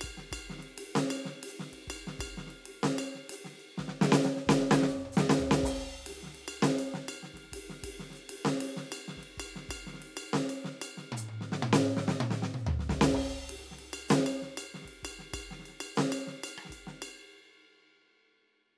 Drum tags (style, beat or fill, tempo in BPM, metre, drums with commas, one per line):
Afro-Cuban
beat
128 BPM
4/4
crash, ride, ride bell, open hi-hat, hi-hat pedal, snare, cross-stick, high tom, mid tom, floor tom, kick